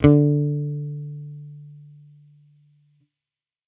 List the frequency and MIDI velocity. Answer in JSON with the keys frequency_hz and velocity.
{"frequency_hz": 146.8, "velocity": 50}